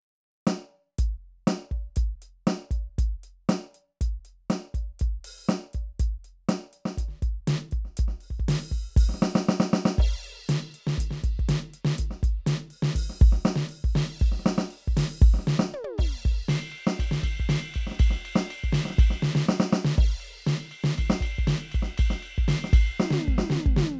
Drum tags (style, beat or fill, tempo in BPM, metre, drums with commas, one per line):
rock
beat
120 BPM
4/4
crash, ride, closed hi-hat, open hi-hat, hi-hat pedal, snare, high tom, floor tom, kick